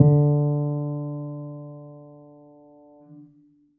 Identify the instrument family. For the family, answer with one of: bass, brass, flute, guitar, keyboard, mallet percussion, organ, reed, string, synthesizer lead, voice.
keyboard